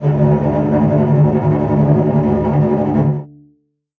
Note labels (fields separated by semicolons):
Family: string; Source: acoustic; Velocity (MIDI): 75; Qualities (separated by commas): non-linear envelope, reverb